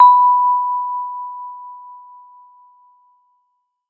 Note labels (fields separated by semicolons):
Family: mallet percussion; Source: acoustic; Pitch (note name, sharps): B5; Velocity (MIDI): 75